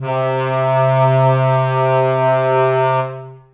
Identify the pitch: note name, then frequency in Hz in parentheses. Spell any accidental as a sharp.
C3 (130.8 Hz)